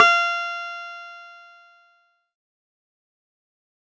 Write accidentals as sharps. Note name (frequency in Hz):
F5 (698.5 Hz)